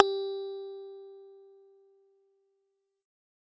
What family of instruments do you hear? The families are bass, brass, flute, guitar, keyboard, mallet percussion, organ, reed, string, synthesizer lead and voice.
bass